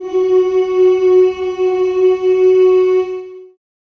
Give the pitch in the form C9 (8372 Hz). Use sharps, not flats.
F#4 (370 Hz)